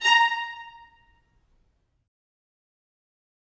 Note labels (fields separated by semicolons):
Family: string; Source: acoustic; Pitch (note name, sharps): A#5; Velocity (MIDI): 127; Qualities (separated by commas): fast decay, reverb